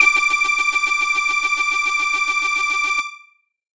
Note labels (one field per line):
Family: keyboard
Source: electronic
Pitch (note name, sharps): D6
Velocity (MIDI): 127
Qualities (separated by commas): bright, distorted